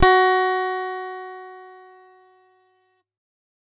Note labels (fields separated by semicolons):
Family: guitar; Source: electronic; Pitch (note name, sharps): F#4; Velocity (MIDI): 100; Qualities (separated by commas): bright